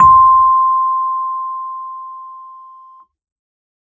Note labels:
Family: keyboard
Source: electronic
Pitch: C6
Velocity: 50

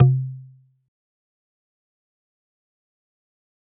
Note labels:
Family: mallet percussion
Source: acoustic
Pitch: C3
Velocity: 25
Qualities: fast decay, percussive

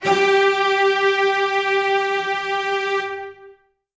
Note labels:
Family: string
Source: acoustic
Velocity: 127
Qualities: long release, reverb

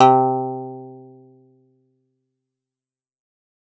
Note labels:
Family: guitar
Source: acoustic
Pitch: C3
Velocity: 75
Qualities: fast decay, reverb

